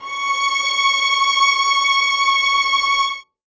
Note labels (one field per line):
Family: string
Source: acoustic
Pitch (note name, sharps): C#6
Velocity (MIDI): 75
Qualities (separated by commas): reverb